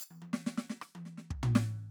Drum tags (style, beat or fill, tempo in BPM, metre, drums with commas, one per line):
fast funk
fill
125 BPM
4/4
percussion, snare, cross-stick, high tom, floor tom, kick